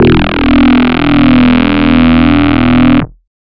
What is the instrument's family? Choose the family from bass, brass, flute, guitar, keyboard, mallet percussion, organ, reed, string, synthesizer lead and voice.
bass